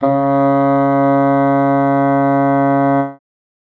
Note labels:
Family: reed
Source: acoustic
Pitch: C#3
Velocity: 25

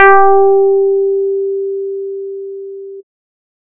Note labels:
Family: bass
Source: synthesizer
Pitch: G4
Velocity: 75

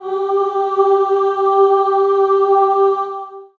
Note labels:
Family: voice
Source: acoustic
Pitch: G4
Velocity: 50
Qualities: long release, reverb

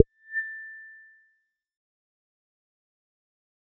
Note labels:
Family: bass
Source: synthesizer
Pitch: A6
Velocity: 75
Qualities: fast decay

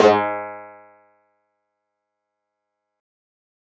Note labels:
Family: guitar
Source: synthesizer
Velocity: 127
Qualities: percussive

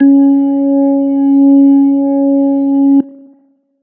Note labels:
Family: organ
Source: electronic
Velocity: 100

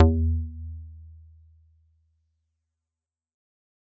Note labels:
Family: mallet percussion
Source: acoustic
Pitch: E2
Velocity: 100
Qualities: fast decay

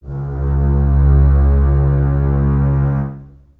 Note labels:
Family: string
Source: acoustic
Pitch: C#2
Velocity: 25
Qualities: reverb

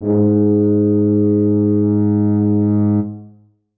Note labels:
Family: brass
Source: acoustic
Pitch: G#2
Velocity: 127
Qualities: dark, reverb

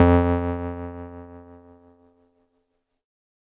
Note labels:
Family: keyboard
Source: electronic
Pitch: F2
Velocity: 75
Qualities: distorted

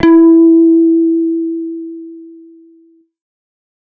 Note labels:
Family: bass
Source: synthesizer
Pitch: E4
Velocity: 50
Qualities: distorted

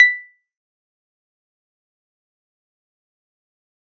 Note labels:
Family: keyboard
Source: electronic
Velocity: 75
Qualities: fast decay, percussive

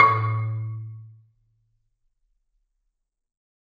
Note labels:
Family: mallet percussion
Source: acoustic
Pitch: A2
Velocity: 100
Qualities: dark, reverb

